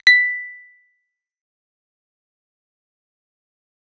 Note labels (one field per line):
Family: bass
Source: synthesizer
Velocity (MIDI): 100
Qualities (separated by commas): fast decay, percussive